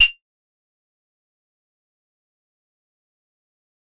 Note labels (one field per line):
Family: keyboard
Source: acoustic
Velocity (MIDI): 100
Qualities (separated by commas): fast decay, percussive